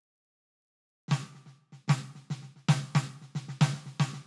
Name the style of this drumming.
funk